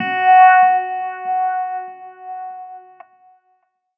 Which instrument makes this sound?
electronic keyboard